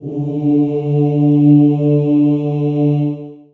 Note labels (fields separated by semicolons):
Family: voice; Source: acoustic; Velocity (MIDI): 100; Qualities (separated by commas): long release, reverb